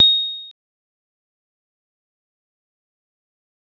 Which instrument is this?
acoustic mallet percussion instrument